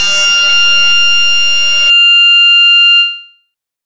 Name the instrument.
synthesizer bass